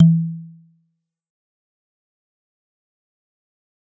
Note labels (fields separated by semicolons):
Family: mallet percussion; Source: acoustic; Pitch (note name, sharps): E3; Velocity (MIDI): 75; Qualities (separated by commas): dark, fast decay, percussive